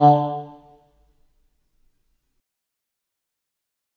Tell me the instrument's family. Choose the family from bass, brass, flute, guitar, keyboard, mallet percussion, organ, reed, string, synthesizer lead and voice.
reed